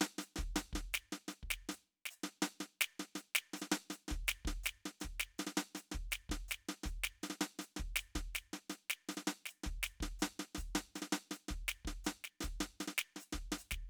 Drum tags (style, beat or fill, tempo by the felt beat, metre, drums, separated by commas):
Venezuelan merengue, beat, 324 eighth notes per minute, 5/8, hi-hat pedal, snare, kick